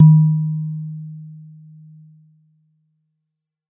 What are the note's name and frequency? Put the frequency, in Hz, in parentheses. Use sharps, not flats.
D#3 (155.6 Hz)